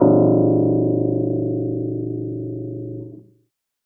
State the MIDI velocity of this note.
25